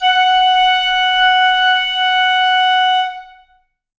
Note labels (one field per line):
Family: flute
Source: acoustic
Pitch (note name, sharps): F#5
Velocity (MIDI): 100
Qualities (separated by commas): reverb